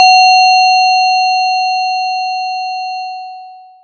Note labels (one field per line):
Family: mallet percussion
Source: acoustic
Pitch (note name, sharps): F#5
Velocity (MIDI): 25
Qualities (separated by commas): distorted, long release